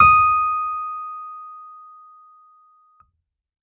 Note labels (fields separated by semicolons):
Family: keyboard; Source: electronic; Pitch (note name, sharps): D#6; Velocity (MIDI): 127